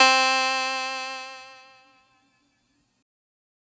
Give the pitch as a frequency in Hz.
261.6 Hz